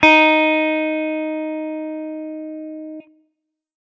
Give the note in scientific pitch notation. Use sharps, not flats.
D#4